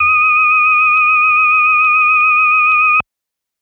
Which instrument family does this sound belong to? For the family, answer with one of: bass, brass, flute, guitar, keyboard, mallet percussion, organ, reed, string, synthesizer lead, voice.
organ